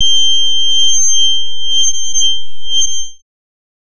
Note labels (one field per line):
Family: bass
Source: synthesizer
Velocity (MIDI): 100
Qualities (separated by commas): bright, distorted, non-linear envelope